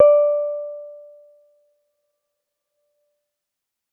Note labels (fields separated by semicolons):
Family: keyboard; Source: electronic; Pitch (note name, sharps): D5; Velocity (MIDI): 25; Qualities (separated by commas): dark